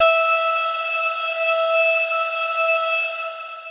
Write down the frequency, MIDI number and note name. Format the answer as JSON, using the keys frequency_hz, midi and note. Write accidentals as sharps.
{"frequency_hz": 659.3, "midi": 76, "note": "E5"}